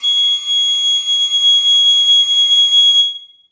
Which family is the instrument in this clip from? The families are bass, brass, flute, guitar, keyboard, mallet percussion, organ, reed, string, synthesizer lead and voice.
flute